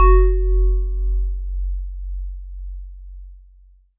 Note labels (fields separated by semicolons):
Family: mallet percussion; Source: acoustic; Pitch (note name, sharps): F#1; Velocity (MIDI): 75; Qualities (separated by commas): long release